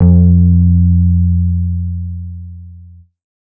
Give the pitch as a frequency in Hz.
87.31 Hz